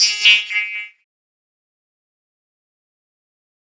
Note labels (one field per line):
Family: keyboard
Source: electronic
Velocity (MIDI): 127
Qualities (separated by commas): distorted, fast decay, non-linear envelope